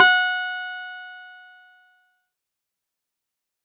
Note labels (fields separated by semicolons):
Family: keyboard; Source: electronic; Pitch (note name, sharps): F#5; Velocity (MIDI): 50; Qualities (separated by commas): distorted, fast decay